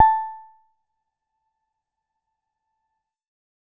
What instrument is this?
electronic keyboard